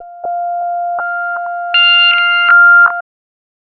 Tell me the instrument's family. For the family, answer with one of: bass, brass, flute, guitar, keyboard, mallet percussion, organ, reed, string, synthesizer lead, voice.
bass